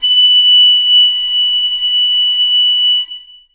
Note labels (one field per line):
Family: flute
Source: acoustic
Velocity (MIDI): 75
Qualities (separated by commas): bright, reverb